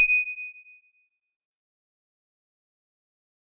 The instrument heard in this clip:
acoustic mallet percussion instrument